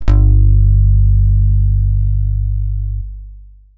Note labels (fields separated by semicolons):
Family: guitar; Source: electronic; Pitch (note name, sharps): G1; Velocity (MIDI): 127; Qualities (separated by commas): long release